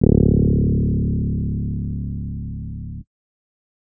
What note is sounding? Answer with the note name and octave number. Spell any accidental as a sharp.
C#1